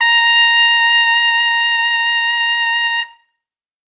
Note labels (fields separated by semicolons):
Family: brass; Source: acoustic; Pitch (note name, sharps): A#5; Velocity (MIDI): 75